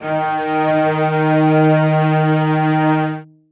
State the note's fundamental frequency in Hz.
155.6 Hz